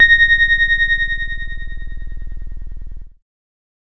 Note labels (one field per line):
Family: keyboard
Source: electronic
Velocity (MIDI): 75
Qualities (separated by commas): dark